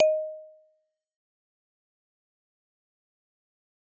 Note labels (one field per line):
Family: mallet percussion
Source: acoustic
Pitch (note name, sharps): D#5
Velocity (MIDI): 127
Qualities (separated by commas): fast decay, percussive